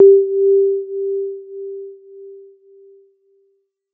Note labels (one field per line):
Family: keyboard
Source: electronic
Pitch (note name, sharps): G4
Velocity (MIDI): 100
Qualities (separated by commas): dark